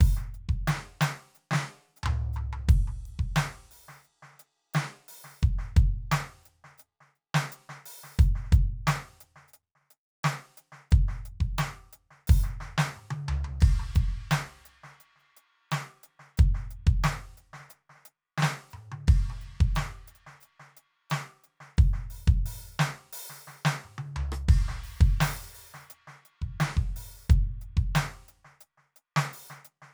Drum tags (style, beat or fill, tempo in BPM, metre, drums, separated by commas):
rock, beat, 88 BPM, 4/4, crash, ride, closed hi-hat, open hi-hat, hi-hat pedal, snare, cross-stick, high tom, mid tom, floor tom, kick